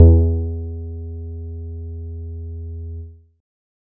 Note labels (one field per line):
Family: guitar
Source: synthesizer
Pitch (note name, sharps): E2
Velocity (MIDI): 75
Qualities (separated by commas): dark